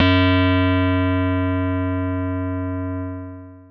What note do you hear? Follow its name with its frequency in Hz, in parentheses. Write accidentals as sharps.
F#2 (92.5 Hz)